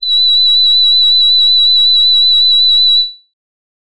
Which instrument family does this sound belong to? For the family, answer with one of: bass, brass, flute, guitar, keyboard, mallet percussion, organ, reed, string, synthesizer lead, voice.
voice